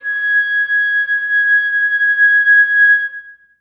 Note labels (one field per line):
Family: flute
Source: acoustic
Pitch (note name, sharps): G#6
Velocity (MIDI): 25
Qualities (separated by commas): reverb